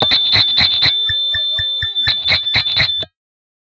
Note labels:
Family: guitar; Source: synthesizer; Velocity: 127

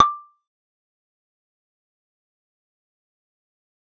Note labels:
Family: bass; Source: synthesizer; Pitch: D6; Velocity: 127; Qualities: fast decay, percussive

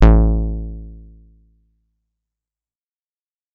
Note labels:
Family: guitar; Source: electronic; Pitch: A1; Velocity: 75; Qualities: fast decay

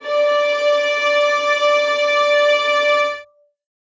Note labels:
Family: string; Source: acoustic; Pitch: D5; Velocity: 25; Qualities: reverb

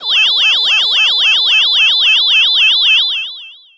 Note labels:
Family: voice; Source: synthesizer; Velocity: 25; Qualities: bright, distorted, long release

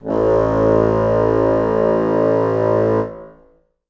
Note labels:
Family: reed; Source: acoustic; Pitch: A1; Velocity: 75; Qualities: reverb

